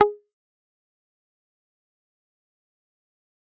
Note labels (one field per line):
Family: guitar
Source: electronic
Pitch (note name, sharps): G#4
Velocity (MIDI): 100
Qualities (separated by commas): fast decay, percussive